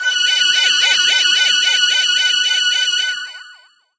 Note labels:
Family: voice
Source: synthesizer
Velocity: 100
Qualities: bright, distorted, long release

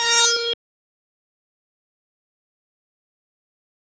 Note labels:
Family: bass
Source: synthesizer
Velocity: 25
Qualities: bright, distorted, fast decay

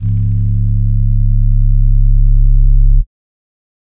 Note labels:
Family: flute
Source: synthesizer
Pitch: C#1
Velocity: 50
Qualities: dark

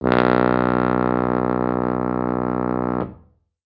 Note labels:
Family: brass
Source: acoustic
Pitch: B1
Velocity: 127

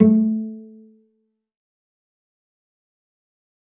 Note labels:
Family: string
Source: acoustic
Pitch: A3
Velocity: 75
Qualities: dark, fast decay, reverb

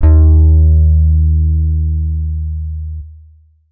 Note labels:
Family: guitar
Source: electronic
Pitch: D#2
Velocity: 50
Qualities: distorted

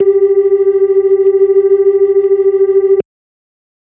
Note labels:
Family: organ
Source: electronic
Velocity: 25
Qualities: dark

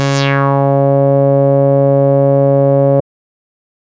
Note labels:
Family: bass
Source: synthesizer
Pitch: C#3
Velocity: 127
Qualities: distorted

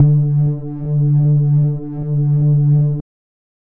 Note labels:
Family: bass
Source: synthesizer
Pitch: D3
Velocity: 50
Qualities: dark

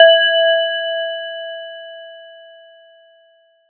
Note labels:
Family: mallet percussion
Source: acoustic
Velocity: 50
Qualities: multiphonic

